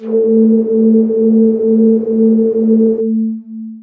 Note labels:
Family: voice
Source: synthesizer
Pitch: A3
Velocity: 25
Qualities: distorted, long release

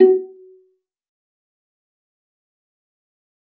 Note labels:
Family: string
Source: acoustic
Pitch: F#4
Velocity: 25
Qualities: fast decay, percussive, reverb

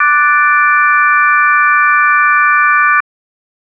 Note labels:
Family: organ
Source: electronic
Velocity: 25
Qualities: bright

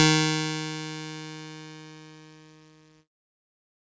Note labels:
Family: keyboard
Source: electronic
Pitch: D#3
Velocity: 75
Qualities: bright, distorted

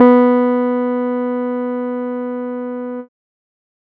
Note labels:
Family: keyboard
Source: electronic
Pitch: B3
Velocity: 100

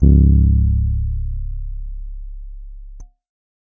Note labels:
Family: keyboard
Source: electronic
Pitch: C#1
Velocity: 100

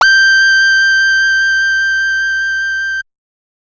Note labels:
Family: bass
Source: synthesizer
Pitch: G6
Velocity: 75

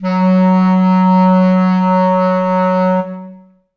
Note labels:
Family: reed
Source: acoustic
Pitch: F#3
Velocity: 75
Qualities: long release, reverb

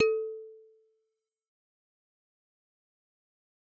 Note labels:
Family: mallet percussion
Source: acoustic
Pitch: A4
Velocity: 100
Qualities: fast decay, percussive

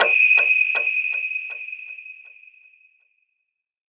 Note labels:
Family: synthesizer lead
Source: synthesizer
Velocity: 100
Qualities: bright, non-linear envelope, reverb

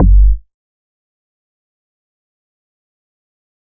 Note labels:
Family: bass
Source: synthesizer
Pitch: G1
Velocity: 25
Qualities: fast decay, percussive

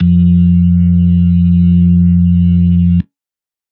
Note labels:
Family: organ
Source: electronic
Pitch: F2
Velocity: 75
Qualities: dark

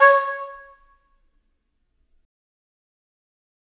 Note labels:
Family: reed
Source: acoustic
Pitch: C#5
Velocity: 50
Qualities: fast decay, percussive, reverb

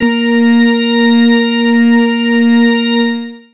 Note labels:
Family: organ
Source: electronic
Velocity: 75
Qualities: long release, reverb

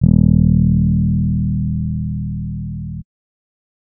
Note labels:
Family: keyboard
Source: electronic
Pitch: D#1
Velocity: 50

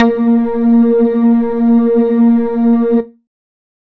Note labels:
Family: bass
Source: synthesizer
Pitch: A#3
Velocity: 127

